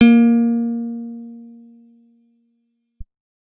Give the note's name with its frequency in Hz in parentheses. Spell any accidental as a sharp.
A#3 (233.1 Hz)